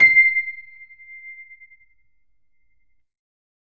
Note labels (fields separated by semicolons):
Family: keyboard; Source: electronic; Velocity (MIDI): 100